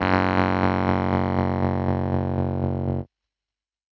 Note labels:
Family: keyboard; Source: electronic; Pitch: F#1; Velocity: 127; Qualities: distorted, tempo-synced

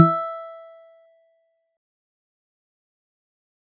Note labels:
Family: mallet percussion; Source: acoustic; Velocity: 50; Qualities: fast decay, percussive

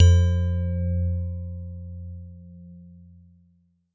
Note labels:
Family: mallet percussion; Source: acoustic; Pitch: F2; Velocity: 100

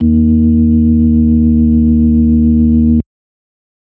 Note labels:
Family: organ; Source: electronic; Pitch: D#2; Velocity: 25; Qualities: dark

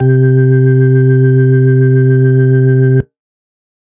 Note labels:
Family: organ; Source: electronic; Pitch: C3; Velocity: 100

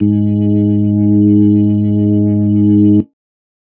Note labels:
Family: organ; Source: electronic; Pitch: G#2; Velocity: 25; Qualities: dark

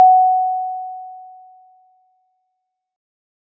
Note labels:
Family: mallet percussion; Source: acoustic; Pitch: F#5; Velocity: 75

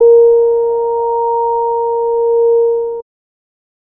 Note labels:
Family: bass; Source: synthesizer; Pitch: A#4; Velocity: 50; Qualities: distorted

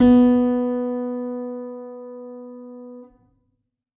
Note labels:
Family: keyboard; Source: acoustic; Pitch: B3; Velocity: 100; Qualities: reverb

